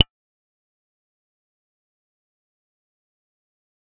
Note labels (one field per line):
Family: bass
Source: synthesizer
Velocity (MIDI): 50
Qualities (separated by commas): fast decay, percussive